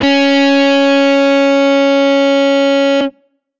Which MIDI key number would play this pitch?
61